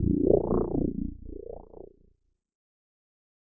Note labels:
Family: keyboard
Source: electronic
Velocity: 50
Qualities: distorted, fast decay, non-linear envelope

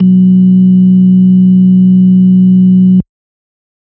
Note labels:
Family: organ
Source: electronic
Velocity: 127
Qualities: dark

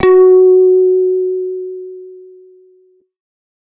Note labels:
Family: bass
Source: synthesizer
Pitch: F#4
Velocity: 75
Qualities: distorted

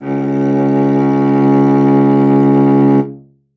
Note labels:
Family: string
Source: acoustic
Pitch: C#2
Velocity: 50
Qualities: reverb

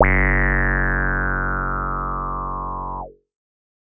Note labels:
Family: bass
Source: synthesizer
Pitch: F#1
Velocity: 127

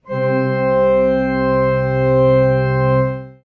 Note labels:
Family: organ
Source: acoustic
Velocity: 127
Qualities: reverb

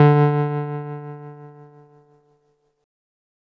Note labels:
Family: keyboard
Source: electronic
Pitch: D3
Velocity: 127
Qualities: distorted

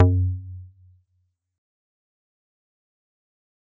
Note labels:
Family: mallet percussion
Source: acoustic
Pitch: F#2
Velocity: 75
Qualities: fast decay, percussive

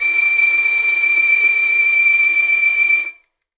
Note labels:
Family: string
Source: acoustic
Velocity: 50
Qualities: bright

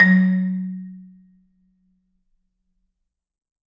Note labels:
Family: mallet percussion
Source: acoustic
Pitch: F#3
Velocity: 127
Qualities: dark, reverb

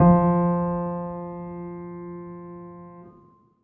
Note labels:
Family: keyboard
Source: acoustic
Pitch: F3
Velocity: 50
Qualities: reverb

